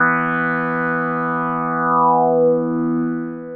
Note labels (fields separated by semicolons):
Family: synthesizer lead; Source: synthesizer; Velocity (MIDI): 127; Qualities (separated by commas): long release